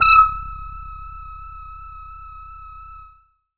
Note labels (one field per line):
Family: bass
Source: synthesizer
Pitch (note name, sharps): E6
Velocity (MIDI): 50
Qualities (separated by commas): tempo-synced